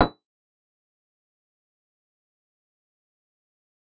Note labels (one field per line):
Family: keyboard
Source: synthesizer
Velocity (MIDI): 50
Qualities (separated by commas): fast decay, percussive